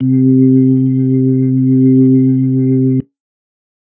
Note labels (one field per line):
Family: organ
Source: electronic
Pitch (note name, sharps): C3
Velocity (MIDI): 75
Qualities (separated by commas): dark